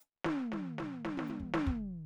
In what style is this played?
jazz-funk